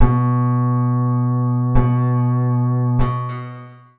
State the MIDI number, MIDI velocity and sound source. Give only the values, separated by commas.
47, 100, acoustic